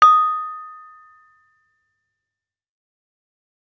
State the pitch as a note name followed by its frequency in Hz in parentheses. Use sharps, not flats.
D#6 (1245 Hz)